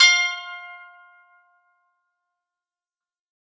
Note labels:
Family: guitar; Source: acoustic; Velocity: 127; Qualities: bright, fast decay, percussive

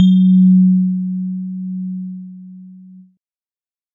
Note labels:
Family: keyboard; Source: electronic; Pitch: F#3; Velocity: 75; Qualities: multiphonic

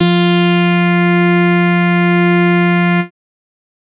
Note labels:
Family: bass; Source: synthesizer; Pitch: F3; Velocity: 75; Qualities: bright, distorted

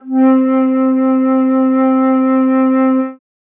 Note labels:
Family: flute; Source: acoustic; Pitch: C4; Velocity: 75

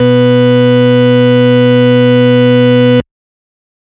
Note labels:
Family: organ; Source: electronic; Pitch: B2; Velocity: 127; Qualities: distorted

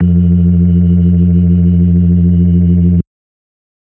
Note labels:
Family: organ; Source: electronic; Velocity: 100; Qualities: dark

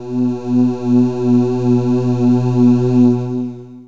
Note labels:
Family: voice; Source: synthesizer; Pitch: B2; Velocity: 75; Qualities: distorted, long release

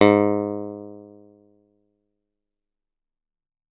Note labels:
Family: guitar; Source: acoustic; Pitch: G#2; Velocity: 127; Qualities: fast decay

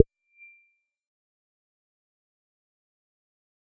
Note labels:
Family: bass; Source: synthesizer; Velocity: 75; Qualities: fast decay, percussive

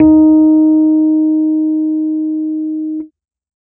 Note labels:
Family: keyboard; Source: electronic; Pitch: D#4; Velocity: 75

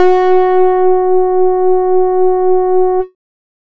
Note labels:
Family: bass; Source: synthesizer; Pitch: F#4; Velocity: 50; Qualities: distorted, multiphonic, tempo-synced

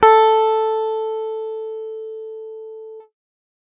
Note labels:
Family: guitar; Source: electronic; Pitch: A4; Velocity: 100

